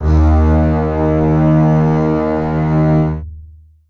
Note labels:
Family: string; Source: acoustic; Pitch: D#2; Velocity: 127; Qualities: long release, reverb

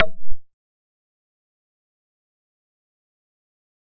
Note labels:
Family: bass; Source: synthesizer; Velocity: 50; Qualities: distorted, fast decay, percussive

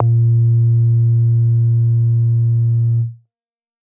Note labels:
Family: bass; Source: synthesizer; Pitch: A#2; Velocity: 50; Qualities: distorted

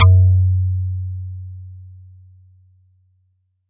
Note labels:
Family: mallet percussion; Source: acoustic; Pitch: F#2; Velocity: 25

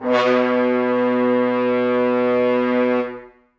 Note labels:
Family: brass; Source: acoustic; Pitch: B2; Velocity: 127; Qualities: reverb

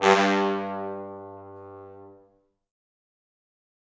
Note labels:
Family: brass; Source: acoustic; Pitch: G2; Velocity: 25; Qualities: bright, fast decay, reverb

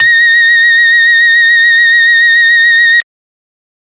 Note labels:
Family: organ; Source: electronic; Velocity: 127; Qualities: bright

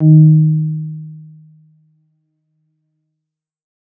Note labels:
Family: keyboard; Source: electronic; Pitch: D#3; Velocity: 75; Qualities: dark

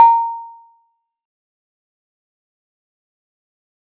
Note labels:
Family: mallet percussion; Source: acoustic; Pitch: A#5; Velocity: 75; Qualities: fast decay, percussive

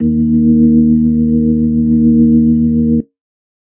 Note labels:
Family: organ; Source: electronic; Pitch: D#2; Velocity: 100

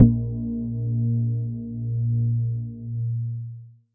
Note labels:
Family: mallet percussion; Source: electronic; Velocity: 50; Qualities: long release

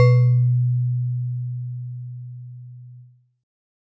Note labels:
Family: mallet percussion; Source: acoustic; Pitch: B2; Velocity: 50

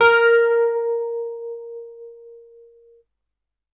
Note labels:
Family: keyboard; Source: electronic; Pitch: A#4; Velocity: 127

